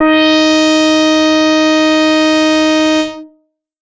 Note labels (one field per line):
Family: bass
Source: synthesizer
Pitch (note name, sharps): D#4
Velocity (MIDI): 127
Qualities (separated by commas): distorted